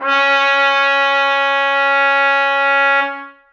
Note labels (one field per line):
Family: brass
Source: acoustic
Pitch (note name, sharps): C#4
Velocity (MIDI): 127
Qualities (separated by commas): bright, reverb